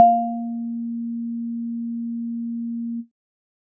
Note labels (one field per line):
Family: keyboard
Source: electronic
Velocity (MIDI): 75